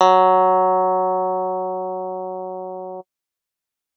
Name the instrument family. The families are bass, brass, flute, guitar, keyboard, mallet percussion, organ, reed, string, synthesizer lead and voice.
guitar